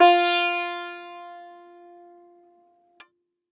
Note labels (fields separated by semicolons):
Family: guitar; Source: acoustic; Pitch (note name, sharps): F4; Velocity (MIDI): 25; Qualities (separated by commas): bright, multiphonic, reverb